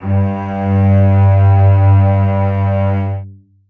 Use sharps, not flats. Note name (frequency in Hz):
G2 (98 Hz)